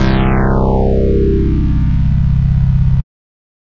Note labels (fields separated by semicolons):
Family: bass; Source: synthesizer; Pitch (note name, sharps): C0; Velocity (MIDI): 100; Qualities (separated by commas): bright, distorted